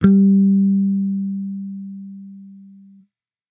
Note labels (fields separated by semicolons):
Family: bass; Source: electronic; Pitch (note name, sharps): G3; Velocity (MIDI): 50